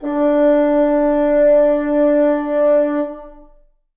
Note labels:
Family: reed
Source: acoustic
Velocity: 100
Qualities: long release, reverb

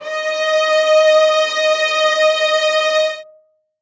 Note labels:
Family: string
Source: acoustic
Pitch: D#5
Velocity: 100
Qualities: reverb

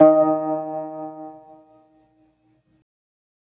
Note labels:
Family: organ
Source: electronic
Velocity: 75

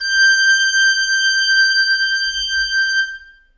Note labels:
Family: reed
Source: acoustic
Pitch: G6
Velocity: 75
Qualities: reverb

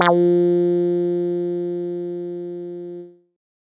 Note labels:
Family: bass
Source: synthesizer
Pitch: F3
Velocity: 100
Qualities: distorted

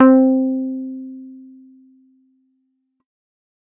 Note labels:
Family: keyboard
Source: electronic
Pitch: C4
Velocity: 25

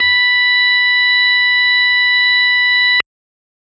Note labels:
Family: organ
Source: electronic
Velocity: 100

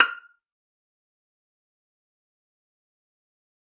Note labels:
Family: string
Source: acoustic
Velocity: 100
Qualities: fast decay, percussive, reverb

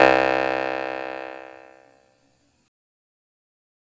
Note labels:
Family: keyboard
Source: electronic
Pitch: C2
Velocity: 75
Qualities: bright, distorted

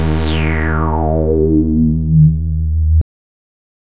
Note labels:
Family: bass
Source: synthesizer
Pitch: D#2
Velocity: 127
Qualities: bright, distorted

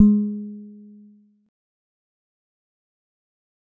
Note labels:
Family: mallet percussion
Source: acoustic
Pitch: G#3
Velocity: 25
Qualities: dark, fast decay, percussive

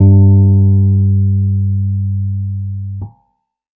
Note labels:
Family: keyboard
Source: electronic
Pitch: G2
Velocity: 50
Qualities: dark, distorted

